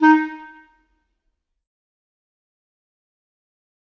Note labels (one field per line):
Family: reed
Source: acoustic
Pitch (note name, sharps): D#4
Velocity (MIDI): 100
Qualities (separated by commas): fast decay, percussive, reverb